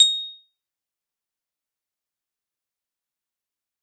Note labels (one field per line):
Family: keyboard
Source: electronic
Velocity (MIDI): 127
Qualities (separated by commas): bright, fast decay, percussive